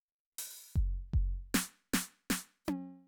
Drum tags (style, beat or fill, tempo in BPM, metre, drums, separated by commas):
reggae, fill, 78 BPM, 4/4, ride, open hi-hat, hi-hat pedal, snare, high tom, kick